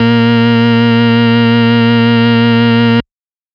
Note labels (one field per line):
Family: organ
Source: electronic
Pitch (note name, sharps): A#2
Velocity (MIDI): 100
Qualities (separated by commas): bright, distorted